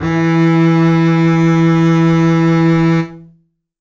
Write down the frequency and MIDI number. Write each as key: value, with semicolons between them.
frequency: 164.8 Hz; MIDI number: 52